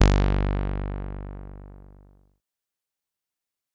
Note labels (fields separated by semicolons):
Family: bass; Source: synthesizer; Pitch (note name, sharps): G1; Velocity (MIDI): 127; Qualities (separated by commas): bright, distorted, fast decay